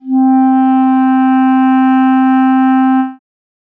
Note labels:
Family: reed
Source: acoustic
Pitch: C4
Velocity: 25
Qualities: dark

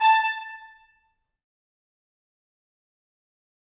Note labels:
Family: brass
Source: acoustic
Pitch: A5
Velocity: 127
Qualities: bright, fast decay, percussive, reverb

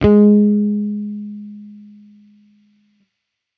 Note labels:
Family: bass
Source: electronic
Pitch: G#3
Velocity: 50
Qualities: distorted

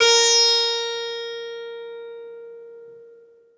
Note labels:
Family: guitar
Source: acoustic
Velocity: 100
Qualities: bright, multiphonic, reverb

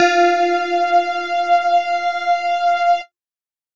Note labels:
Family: mallet percussion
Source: electronic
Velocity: 50

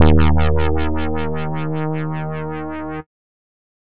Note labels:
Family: bass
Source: synthesizer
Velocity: 100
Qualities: distorted

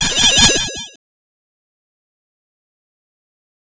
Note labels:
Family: bass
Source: synthesizer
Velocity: 50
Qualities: bright, distorted, fast decay, multiphonic

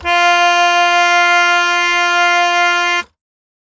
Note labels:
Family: keyboard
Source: acoustic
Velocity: 127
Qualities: bright

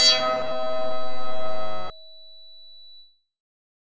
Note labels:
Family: bass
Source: synthesizer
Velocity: 100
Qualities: bright, distorted

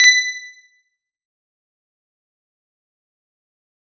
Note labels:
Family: guitar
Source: electronic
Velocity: 100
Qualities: fast decay, percussive

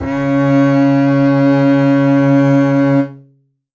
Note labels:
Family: string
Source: acoustic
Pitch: C#3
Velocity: 25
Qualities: reverb

